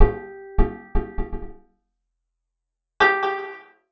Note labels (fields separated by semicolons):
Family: guitar; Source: acoustic; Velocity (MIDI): 50; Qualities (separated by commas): percussive, reverb